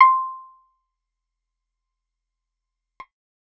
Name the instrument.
acoustic guitar